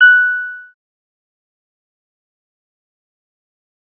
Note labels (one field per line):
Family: bass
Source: synthesizer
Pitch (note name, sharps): F#6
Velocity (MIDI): 25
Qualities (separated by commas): fast decay, percussive